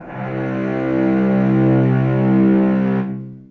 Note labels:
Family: string; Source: acoustic; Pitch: C2; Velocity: 25; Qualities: long release, reverb

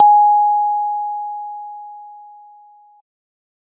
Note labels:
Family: keyboard; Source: electronic; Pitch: G#5; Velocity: 50

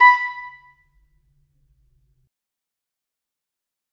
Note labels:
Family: reed; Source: acoustic; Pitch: B5; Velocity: 100; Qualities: fast decay, percussive, reverb

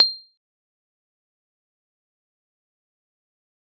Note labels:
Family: mallet percussion; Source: acoustic; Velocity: 25; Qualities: fast decay, percussive

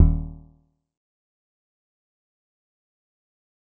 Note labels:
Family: guitar; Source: synthesizer; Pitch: D#1; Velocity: 25; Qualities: dark, fast decay, percussive

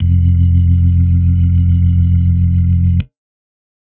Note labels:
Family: organ; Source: electronic; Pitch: F1; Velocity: 75; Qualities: dark, reverb

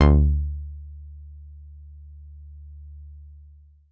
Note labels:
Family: guitar; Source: synthesizer; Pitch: D2; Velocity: 100; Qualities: long release

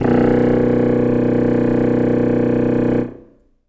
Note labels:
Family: reed; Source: acoustic; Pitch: B0; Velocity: 50; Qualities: reverb

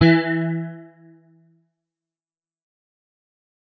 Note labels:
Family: guitar; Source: electronic; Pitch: E3; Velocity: 25; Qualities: fast decay

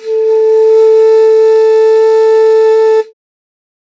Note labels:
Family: flute; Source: acoustic; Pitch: A4; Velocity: 25

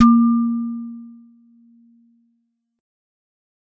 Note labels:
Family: mallet percussion; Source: acoustic; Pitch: A#3; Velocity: 50; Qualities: dark, non-linear envelope

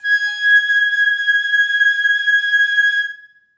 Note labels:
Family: flute; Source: acoustic; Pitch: G#6; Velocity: 50; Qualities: reverb

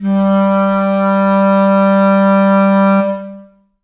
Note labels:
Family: reed; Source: acoustic; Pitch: G3; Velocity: 75; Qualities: long release, reverb

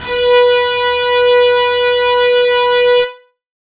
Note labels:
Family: guitar; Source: electronic; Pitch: B4; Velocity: 127; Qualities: distorted

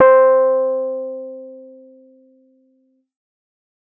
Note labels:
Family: keyboard; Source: electronic; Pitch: C5; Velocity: 100

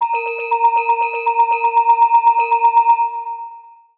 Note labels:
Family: mallet percussion; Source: synthesizer; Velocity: 127; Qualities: bright, long release, multiphonic, tempo-synced

